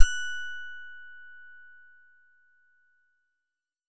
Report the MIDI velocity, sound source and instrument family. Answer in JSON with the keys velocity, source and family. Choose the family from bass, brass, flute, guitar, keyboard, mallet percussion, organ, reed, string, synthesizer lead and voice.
{"velocity": 75, "source": "synthesizer", "family": "guitar"}